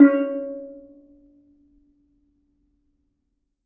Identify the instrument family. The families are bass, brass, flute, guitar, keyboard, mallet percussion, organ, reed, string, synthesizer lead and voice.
mallet percussion